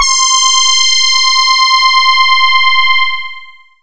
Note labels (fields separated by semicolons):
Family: voice; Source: synthesizer; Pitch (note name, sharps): C6; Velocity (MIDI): 127; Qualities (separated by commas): long release